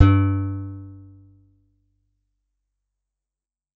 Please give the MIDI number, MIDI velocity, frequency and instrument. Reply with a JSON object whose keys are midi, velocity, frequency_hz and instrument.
{"midi": 43, "velocity": 127, "frequency_hz": 98, "instrument": "acoustic guitar"}